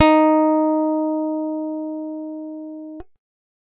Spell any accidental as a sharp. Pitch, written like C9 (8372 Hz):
D#4 (311.1 Hz)